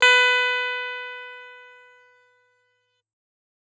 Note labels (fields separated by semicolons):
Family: guitar; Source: electronic; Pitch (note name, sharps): B4; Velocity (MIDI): 100; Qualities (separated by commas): bright